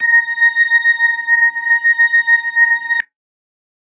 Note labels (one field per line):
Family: organ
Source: electronic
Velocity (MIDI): 127